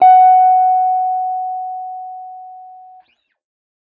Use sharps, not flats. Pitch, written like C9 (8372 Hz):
F#5 (740 Hz)